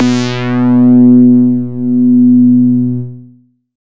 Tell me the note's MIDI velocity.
75